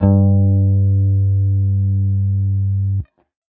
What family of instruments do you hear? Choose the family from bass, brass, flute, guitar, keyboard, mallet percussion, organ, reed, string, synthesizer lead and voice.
guitar